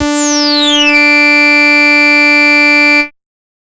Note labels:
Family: bass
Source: synthesizer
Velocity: 127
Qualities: bright, distorted, multiphonic

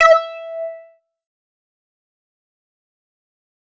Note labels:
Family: bass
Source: synthesizer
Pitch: E5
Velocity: 100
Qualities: distorted, fast decay

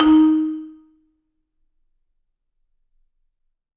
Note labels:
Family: mallet percussion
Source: acoustic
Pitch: D#4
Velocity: 127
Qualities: reverb

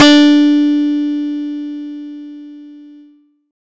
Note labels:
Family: guitar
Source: acoustic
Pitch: D4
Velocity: 100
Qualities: bright

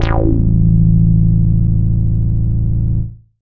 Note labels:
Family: bass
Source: synthesizer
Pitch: A-1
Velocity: 100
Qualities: bright, distorted, non-linear envelope

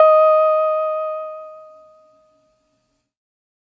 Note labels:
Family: keyboard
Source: electronic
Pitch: D#5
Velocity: 100

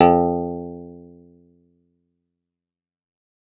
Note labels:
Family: guitar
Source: acoustic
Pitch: F2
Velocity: 100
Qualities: fast decay, reverb

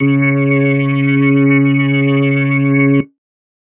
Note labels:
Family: keyboard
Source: electronic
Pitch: C#3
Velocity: 75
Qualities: distorted

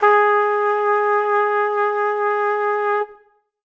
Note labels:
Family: brass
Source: acoustic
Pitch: G#4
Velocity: 25

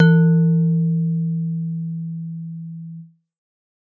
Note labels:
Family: mallet percussion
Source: acoustic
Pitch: E3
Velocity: 127

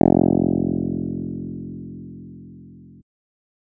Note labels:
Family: guitar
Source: electronic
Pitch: F1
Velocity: 25

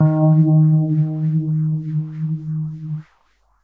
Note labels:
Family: keyboard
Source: electronic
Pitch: D#3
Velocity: 50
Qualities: dark, non-linear envelope

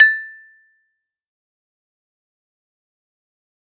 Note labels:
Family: mallet percussion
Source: acoustic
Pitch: A6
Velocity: 100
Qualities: fast decay, percussive

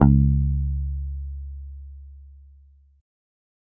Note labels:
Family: guitar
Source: electronic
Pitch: C#2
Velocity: 25

